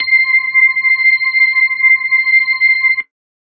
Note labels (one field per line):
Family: organ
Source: electronic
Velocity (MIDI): 75